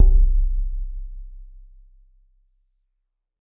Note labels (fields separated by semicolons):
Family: mallet percussion; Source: acoustic; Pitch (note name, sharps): C1; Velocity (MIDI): 127; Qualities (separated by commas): dark, reverb